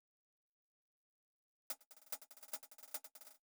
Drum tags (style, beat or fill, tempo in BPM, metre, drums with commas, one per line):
hip-hop
fill
70 BPM
4/4
closed hi-hat